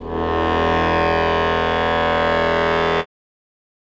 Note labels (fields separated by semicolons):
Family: reed; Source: acoustic; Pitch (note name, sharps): E1; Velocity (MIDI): 100